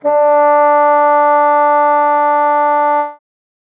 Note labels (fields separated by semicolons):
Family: reed; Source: acoustic; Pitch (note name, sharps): D4; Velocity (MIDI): 50